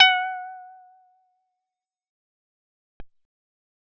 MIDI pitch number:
78